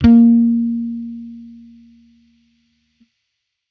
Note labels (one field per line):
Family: bass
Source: electronic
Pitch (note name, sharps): A#3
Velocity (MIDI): 25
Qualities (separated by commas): distorted